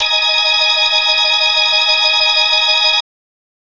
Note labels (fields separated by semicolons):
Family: organ; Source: electronic; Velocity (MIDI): 127